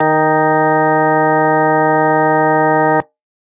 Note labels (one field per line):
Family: organ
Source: electronic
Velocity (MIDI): 75